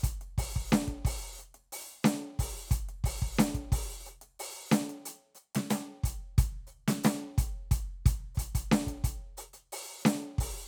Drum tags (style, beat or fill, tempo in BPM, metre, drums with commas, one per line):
hip-hop
beat
90 BPM
4/4
closed hi-hat, open hi-hat, hi-hat pedal, snare, kick